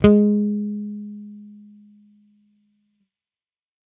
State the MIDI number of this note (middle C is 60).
56